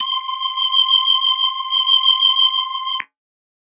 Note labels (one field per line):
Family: organ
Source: electronic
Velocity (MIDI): 127